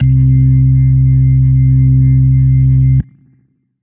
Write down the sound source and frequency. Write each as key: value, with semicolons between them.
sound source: electronic; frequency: 65.41 Hz